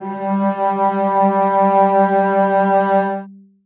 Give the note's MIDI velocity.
75